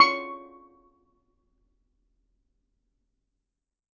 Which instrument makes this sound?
acoustic mallet percussion instrument